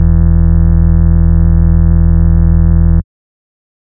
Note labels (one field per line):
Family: bass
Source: synthesizer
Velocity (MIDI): 127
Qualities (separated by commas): dark, distorted